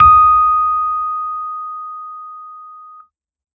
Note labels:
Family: keyboard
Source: electronic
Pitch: D#6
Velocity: 127

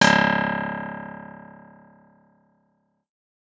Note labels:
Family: guitar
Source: acoustic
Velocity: 100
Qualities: bright

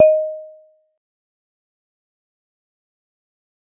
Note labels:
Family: mallet percussion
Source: acoustic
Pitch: D#5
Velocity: 50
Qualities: fast decay, percussive

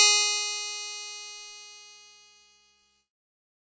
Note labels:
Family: keyboard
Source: electronic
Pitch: G#4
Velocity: 100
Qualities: bright, distorted

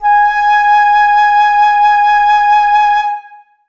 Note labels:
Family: flute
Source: acoustic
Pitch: G#5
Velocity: 100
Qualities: reverb

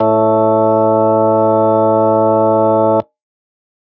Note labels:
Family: organ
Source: electronic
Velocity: 25

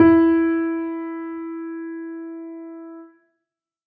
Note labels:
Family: keyboard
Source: acoustic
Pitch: E4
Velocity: 75

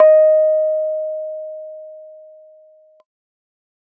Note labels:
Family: keyboard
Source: electronic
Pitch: D#5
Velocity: 100

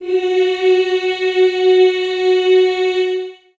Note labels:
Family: voice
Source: acoustic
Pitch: F#4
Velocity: 100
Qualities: reverb

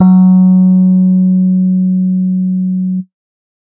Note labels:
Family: keyboard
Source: electronic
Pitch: F#3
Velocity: 127

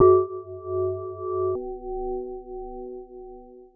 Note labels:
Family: mallet percussion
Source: synthesizer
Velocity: 100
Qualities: long release, multiphonic

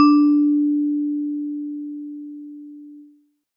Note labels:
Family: mallet percussion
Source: acoustic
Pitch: D4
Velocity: 50

